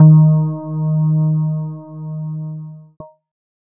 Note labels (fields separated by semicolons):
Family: keyboard; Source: electronic; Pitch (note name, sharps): D#3; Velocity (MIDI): 25; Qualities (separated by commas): dark, distorted